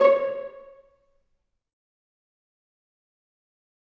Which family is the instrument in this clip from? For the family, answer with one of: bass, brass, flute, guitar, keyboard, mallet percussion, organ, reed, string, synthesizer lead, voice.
string